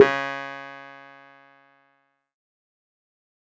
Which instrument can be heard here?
electronic keyboard